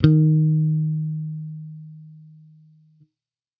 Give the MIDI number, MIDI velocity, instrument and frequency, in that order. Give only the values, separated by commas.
51, 127, electronic bass, 155.6 Hz